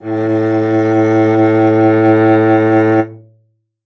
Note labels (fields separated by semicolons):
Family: string; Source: acoustic; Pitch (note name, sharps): A2; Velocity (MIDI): 50; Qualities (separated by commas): reverb